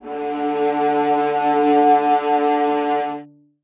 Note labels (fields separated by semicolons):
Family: string; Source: acoustic; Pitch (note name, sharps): D3; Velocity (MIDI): 75; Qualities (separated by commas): reverb